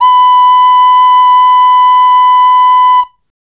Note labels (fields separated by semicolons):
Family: flute; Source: acoustic; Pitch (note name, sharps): B5; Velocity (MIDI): 75